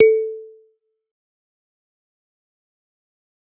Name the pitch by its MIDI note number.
69